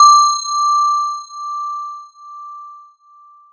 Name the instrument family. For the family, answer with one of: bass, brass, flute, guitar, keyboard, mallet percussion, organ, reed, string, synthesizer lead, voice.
mallet percussion